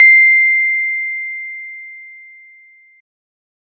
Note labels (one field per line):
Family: organ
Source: electronic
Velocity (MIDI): 127